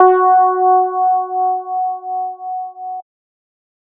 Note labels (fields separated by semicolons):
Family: bass; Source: synthesizer; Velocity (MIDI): 50